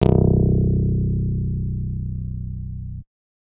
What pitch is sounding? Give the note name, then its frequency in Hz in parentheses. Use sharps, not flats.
B0 (30.87 Hz)